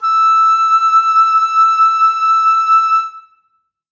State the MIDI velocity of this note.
127